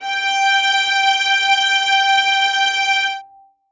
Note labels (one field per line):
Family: string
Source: acoustic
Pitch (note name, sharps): G5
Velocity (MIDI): 100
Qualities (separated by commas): reverb